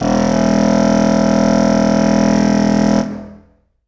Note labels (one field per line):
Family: reed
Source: acoustic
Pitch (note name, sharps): E1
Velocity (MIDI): 127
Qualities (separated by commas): reverb